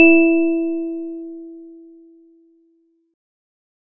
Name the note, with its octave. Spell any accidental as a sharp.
E4